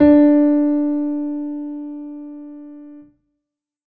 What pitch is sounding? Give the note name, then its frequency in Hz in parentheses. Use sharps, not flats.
D4 (293.7 Hz)